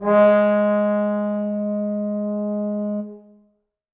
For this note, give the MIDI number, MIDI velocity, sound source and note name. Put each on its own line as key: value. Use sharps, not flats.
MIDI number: 56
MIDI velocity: 50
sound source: acoustic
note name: G#3